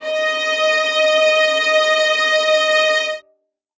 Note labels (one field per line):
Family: string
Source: acoustic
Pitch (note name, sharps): D#5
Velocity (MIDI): 100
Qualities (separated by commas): reverb